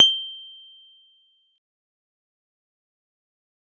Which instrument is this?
electronic keyboard